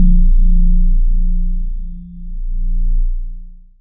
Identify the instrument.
synthesizer voice